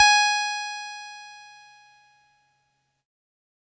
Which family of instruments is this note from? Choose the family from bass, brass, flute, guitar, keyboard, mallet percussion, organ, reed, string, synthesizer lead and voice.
keyboard